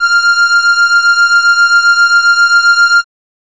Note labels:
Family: keyboard; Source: acoustic; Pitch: F6; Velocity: 50; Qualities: bright

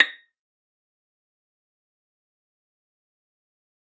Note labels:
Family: string; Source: acoustic; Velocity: 100; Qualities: fast decay, percussive, reverb

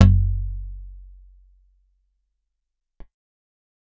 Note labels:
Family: guitar; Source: acoustic; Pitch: F#1; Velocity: 100; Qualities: dark

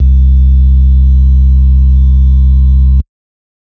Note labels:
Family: organ; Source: electronic; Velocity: 127

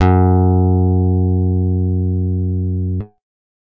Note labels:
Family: guitar; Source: acoustic; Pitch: F#2; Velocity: 25

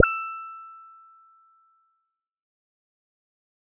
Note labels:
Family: bass; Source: synthesizer; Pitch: E6; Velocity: 127; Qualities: fast decay

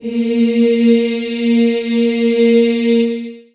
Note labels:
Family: voice; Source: acoustic; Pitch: A#3; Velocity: 75; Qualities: long release, reverb

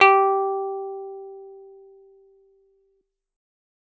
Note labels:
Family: guitar; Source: acoustic; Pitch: G4; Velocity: 100

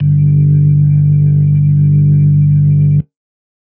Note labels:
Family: organ; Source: electronic; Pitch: G1; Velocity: 50; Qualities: distorted

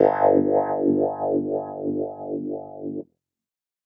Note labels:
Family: keyboard; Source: electronic; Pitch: G1; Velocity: 50

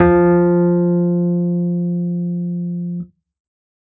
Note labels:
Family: keyboard; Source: electronic; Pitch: F3; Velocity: 100; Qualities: dark

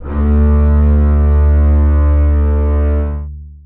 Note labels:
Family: string; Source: acoustic; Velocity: 50; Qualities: long release, reverb

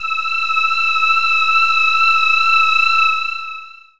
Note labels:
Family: voice; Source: synthesizer; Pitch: E6; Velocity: 75; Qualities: long release

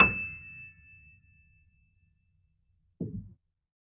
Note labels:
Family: keyboard; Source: acoustic; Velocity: 25; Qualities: percussive

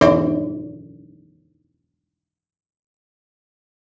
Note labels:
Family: guitar; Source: acoustic; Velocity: 25; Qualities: fast decay

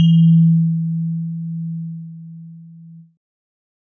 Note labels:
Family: keyboard; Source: electronic; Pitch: E3; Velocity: 75; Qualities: multiphonic

